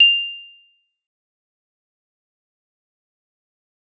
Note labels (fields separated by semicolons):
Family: mallet percussion; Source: acoustic; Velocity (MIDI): 75; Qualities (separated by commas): bright, fast decay, percussive